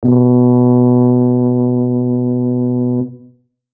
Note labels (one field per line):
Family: brass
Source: acoustic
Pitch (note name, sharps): B2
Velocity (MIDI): 50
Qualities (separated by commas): dark